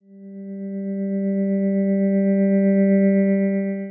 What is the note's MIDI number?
55